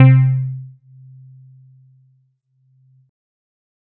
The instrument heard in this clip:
electronic keyboard